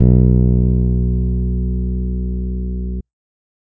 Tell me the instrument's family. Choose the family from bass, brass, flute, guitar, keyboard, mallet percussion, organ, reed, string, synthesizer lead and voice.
bass